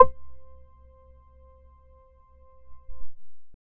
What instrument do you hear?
synthesizer bass